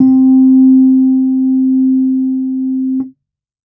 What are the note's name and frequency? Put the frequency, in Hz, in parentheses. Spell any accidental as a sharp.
C4 (261.6 Hz)